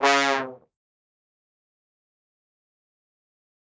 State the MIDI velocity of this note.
75